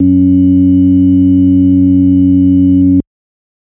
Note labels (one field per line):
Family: organ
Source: electronic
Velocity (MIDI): 127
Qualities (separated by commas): dark